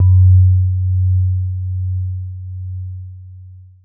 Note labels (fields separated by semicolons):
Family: keyboard; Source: electronic; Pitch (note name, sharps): F#2; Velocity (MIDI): 127; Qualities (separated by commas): dark, long release